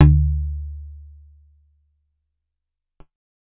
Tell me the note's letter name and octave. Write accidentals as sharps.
D2